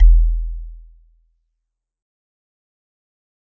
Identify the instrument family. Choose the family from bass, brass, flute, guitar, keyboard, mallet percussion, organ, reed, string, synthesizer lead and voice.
mallet percussion